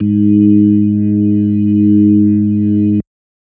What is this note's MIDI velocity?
50